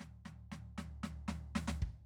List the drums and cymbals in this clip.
snare, floor tom and kick